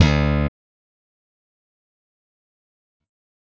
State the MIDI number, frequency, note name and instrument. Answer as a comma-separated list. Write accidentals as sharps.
38, 73.42 Hz, D2, electronic bass